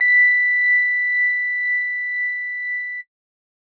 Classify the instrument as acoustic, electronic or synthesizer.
synthesizer